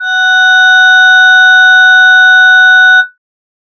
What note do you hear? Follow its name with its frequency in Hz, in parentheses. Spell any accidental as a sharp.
F#5 (740 Hz)